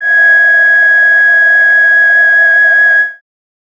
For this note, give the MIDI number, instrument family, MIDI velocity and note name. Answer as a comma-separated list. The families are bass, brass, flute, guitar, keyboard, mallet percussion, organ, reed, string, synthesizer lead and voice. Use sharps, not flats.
92, voice, 25, G#6